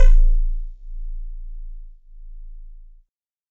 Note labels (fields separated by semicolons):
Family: keyboard; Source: electronic; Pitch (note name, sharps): A0; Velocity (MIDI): 100; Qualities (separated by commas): multiphonic